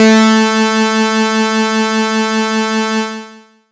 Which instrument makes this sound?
synthesizer bass